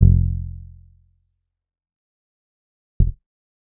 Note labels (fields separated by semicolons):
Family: bass; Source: synthesizer; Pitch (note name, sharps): F1; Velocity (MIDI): 25; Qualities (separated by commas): dark, fast decay